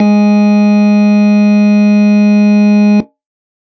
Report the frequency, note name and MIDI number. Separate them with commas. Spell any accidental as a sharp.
207.7 Hz, G#3, 56